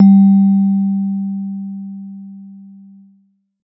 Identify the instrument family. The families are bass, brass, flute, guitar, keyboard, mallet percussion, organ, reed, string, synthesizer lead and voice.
mallet percussion